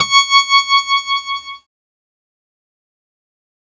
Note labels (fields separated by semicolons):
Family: keyboard; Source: synthesizer; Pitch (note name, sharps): C#6; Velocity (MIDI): 100; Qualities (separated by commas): bright, distorted, fast decay